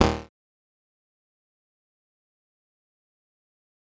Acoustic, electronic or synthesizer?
synthesizer